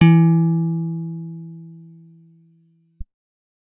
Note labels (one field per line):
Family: guitar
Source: acoustic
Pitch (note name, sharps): E3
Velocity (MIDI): 50